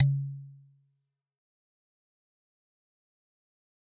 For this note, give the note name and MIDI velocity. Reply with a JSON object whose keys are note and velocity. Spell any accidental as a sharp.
{"note": "C#3", "velocity": 100}